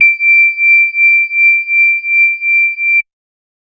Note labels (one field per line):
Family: organ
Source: electronic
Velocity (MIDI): 25